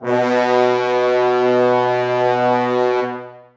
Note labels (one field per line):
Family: brass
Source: acoustic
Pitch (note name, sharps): B2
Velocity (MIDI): 127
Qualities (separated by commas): bright, reverb